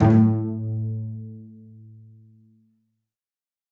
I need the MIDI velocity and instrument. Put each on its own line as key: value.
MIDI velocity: 127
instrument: acoustic string instrument